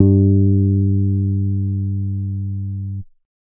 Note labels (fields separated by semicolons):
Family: bass; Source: synthesizer; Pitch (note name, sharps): G2; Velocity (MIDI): 25; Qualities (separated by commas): dark, reverb